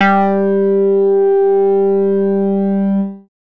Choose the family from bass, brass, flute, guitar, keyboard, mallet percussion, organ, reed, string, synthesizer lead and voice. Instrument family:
bass